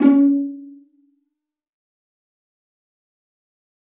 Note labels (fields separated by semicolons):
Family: string; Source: acoustic; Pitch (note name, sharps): C#4; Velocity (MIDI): 25; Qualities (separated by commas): dark, fast decay, reverb